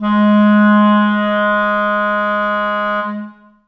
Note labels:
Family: reed; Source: acoustic; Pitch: G#3; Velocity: 100; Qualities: dark, long release, reverb

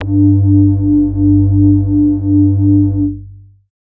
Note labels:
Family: bass; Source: synthesizer; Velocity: 75; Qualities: distorted, long release, multiphonic

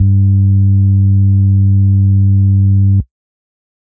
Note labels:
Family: organ; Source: electronic; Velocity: 100; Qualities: distorted

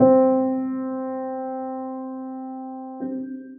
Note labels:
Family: keyboard; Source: acoustic; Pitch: C4; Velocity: 25; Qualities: long release, reverb

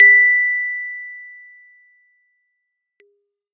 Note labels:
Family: keyboard; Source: acoustic; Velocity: 25

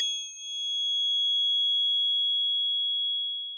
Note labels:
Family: mallet percussion; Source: acoustic; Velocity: 127; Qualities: bright, distorted, long release

